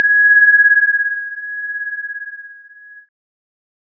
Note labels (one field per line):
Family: keyboard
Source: electronic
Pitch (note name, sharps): G#6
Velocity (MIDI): 25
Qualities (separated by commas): multiphonic